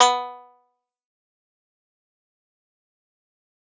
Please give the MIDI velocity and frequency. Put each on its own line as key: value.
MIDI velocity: 100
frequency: 246.9 Hz